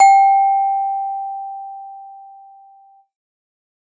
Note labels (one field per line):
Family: mallet percussion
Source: acoustic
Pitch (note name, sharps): G5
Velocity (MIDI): 100